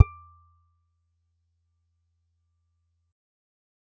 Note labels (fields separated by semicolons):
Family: guitar; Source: acoustic; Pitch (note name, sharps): D6; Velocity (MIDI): 25; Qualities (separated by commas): percussive